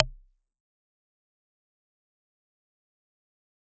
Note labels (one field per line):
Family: mallet percussion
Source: acoustic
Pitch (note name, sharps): C1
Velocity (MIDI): 127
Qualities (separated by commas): fast decay, percussive